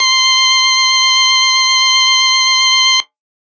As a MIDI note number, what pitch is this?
84